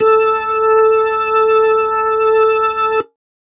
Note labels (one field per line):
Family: organ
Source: electronic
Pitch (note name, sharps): A4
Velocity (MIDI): 100